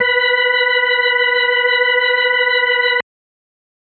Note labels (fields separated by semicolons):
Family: organ; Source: electronic; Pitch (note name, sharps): B4; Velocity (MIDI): 127